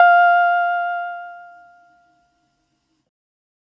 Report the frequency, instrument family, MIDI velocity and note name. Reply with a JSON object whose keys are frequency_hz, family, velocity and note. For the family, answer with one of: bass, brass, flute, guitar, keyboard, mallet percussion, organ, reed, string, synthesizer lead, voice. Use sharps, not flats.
{"frequency_hz": 698.5, "family": "keyboard", "velocity": 127, "note": "F5"}